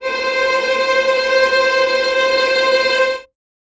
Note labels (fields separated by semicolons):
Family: string; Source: acoustic; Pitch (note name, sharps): C5; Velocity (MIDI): 25; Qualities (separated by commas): bright, non-linear envelope, reverb